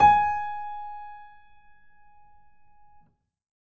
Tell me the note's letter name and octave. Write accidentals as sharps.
G#5